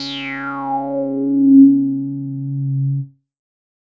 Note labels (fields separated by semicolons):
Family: bass; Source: synthesizer; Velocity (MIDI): 25; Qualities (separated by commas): distorted, non-linear envelope